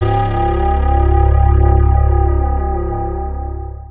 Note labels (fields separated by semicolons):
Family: guitar; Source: electronic; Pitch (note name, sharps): C#1; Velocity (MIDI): 25; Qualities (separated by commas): long release, multiphonic, non-linear envelope